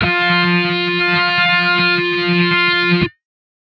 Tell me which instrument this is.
synthesizer guitar